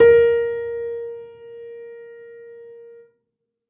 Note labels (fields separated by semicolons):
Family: keyboard; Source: acoustic; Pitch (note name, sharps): A#4; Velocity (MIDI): 75; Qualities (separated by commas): reverb